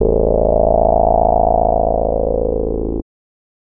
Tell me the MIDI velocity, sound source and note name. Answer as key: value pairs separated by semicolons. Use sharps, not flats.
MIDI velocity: 127; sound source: synthesizer; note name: A0